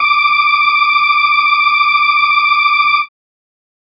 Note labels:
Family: organ; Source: electronic; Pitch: D6; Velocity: 25

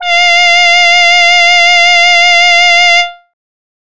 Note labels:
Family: voice; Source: synthesizer; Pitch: F5; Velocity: 127; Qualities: bright

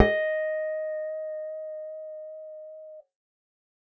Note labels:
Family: bass; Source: synthesizer; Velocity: 127; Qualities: dark, reverb

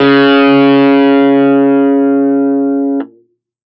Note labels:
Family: keyboard; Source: electronic; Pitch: C#3; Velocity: 127; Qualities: distorted

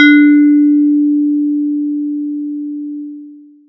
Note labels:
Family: mallet percussion; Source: electronic; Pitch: D4; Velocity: 50; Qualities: long release, multiphonic

